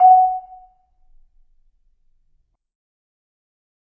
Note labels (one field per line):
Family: mallet percussion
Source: acoustic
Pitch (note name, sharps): F#5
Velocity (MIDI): 50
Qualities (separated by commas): fast decay, percussive, reverb